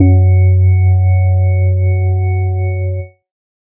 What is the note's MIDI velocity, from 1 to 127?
25